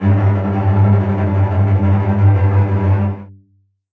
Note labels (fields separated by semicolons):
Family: string; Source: acoustic; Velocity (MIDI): 100; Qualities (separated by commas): bright, non-linear envelope, reverb